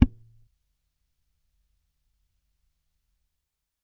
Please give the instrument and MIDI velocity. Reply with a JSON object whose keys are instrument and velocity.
{"instrument": "electronic bass", "velocity": 25}